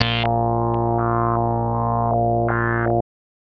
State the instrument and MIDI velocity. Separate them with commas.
synthesizer bass, 50